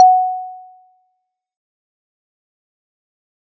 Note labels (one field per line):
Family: mallet percussion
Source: acoustic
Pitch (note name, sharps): F#5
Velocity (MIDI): 127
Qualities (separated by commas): fast decay, percussive